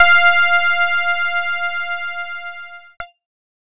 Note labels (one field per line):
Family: keyboard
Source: electronic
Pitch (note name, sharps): F5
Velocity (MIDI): 100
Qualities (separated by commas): bright, distorted